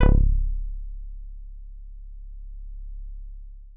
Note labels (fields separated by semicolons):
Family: guitar; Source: synthesizer; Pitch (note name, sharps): C#1; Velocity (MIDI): 50; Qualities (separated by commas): long release